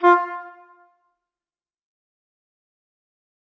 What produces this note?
acoustic flute